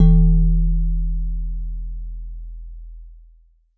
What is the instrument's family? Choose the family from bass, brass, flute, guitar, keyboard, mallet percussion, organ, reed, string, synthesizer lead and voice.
mallet percussion